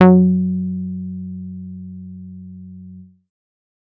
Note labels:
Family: bass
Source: synthesizer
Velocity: 100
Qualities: dark

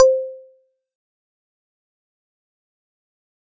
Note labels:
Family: mallet percussion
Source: acoustic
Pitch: C5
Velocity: 75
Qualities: fast decay, percussive

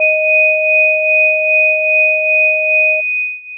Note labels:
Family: mallet percussion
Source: electronic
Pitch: D#5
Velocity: 25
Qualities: long release

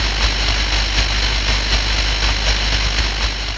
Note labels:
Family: keyboard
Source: electronic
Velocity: 75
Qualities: distorted, long release, tempo-synced

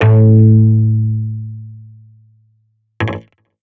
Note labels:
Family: guitar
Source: electronic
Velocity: 127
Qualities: distorted

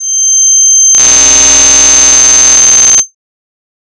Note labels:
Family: voice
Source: synthesizer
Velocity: 127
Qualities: bright

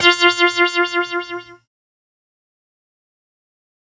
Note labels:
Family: keyboard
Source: synthesizer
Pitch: F4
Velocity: 100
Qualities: distorted, fast decay

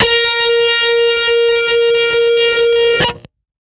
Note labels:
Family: guitar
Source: electronic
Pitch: A#4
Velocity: 127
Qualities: distorted

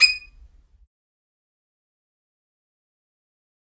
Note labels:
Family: string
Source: acoustic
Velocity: 25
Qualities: fast decay, percussive, reverb

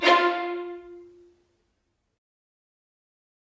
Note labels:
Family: string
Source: acoustic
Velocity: 100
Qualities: fast decay, reverb

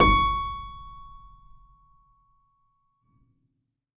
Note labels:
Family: keyboard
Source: acoustic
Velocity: 127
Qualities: reverb

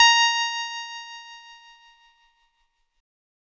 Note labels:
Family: keyboard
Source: electronic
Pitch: A#5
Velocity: 100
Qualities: bright, distorted

